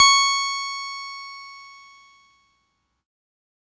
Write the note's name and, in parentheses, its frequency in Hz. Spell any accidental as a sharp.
C#6 (1109 Hz)